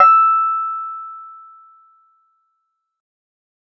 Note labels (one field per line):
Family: keyboard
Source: electronic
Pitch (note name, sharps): E6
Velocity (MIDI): 127